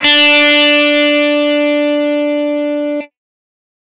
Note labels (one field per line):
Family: guitar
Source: electronic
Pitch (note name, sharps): D4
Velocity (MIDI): 75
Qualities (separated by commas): bright, distorted